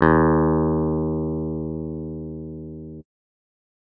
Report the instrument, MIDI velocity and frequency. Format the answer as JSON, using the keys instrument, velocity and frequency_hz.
{"instrument": "electronic keyboard", "velocity": 75, "frequency_hz": 77.78}